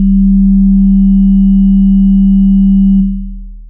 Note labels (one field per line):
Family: synthesizer lead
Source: synthesizer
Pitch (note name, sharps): D#1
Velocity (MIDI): 127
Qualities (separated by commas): long release